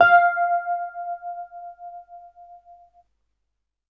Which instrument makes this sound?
electronic keyboard